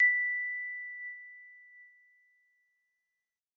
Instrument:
electronic keyboard